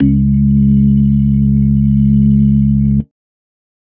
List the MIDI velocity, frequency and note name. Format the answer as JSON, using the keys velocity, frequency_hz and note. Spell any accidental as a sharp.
{"velocity": 100, "frequency_hz": 69.3, "note": "C#2"}